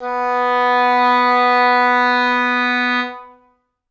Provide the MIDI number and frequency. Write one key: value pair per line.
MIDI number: 59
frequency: 246.9 Hz